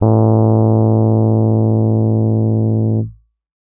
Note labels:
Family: keyboard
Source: electronic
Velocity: 127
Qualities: distorted

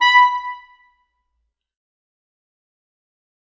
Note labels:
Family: reed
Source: acoustic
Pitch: B5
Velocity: 127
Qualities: fast decay, percussive, reverb

